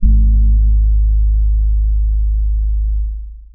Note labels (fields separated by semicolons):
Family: keyboard; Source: electronic; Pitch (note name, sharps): G#1; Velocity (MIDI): 25; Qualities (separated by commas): dark, long release